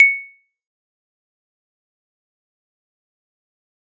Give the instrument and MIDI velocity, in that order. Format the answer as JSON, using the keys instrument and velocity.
{"instrument": "electronic keyboard", "velocity": 25}